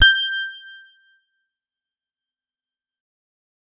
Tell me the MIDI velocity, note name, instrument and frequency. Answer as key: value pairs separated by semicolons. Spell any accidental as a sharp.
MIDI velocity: 100; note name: G6; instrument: electronic guitar; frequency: 1568 Hz